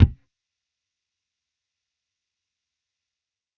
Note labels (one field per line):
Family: bass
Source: electronic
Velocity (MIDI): 100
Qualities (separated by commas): fast decay, percussive